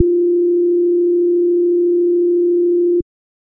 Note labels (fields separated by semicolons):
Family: bass; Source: synthesizer; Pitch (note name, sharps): F4; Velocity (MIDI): 100; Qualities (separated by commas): dark